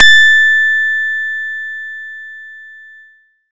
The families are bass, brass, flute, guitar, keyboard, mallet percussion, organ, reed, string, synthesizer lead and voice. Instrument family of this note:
guitar